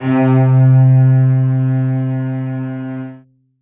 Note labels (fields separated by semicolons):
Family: string; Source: acoustic; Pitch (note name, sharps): C3; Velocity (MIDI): 127; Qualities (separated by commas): reverb